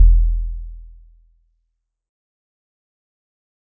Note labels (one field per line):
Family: guitar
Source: synthesizer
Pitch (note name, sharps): E1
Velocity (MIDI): 50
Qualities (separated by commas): dark, fast decay